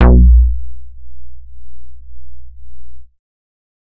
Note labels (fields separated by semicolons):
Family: bass; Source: synthesizer; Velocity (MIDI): 100; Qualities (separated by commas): distorted